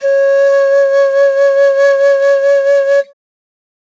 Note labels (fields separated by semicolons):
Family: flute; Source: acoustic; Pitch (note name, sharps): C#5; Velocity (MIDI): 100